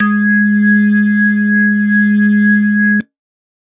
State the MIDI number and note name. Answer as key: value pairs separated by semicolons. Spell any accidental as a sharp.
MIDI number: 56; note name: G#3